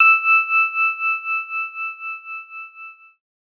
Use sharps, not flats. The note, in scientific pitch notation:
E6